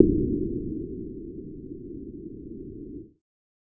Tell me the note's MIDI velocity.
50